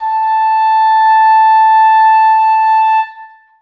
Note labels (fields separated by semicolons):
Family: reed; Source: acoustic; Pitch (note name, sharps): A5; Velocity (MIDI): 50; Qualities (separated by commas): reverb